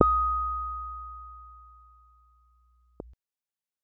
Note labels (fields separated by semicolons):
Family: keyboard; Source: electronic; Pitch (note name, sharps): D#6; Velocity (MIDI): 50; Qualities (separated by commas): dark